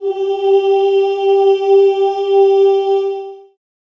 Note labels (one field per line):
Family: voice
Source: acoustic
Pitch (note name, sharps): G4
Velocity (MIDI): 25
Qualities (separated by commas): long release, reverb